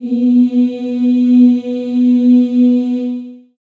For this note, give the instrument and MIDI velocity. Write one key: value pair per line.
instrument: acoustic voice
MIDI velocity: 50